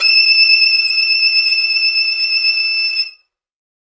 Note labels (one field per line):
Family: string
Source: acoustic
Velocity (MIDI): 100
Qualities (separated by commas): reverb